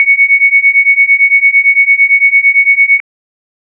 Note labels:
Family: organ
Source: electronic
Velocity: 75

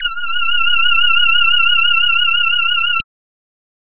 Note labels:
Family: voice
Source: synthesizer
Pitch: F6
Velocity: 127

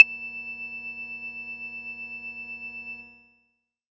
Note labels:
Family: bass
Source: synthesizer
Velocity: 50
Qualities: multiphonic

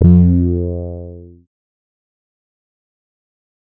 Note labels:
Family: bass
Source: synthesizer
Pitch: F2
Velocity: 25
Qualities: distorted, fast decay

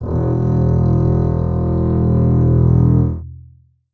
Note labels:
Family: string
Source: acoustic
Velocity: 25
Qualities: long release, reverb

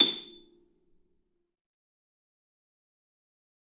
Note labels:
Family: string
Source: acoustic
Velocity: 75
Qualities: fast decay, percussive, reverb

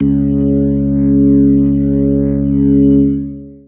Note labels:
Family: organ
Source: electronic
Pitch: C#2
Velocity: 25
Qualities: distorted, long release

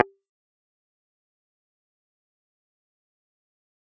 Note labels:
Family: bass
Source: synthesizer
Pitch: G4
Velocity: 127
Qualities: fast decay, percussive

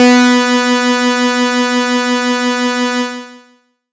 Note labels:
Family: bass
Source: synthesizer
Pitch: B3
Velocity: 127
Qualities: bright, distorted, long release

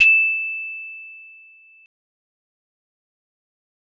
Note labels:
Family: mallet percussion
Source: acoustic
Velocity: 25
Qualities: bright, fast decay

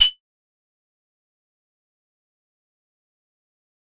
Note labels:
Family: keyboard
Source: acoustic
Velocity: 127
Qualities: fast decay, percussive

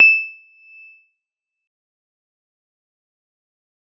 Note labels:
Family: mallet percussion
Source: electronic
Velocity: 75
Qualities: bright, fast decay, percussive

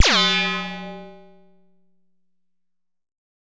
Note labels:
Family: bass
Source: synthesizer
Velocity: 127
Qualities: bright, distorted

